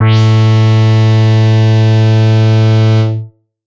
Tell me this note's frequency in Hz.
110 Hz